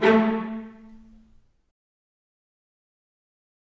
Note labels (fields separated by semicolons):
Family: string; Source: acoustic; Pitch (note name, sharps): A3; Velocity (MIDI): 100; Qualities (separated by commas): fast decay, reverb